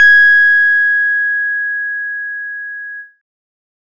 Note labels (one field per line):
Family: bass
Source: synthesizer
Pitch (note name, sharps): G#6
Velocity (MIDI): 127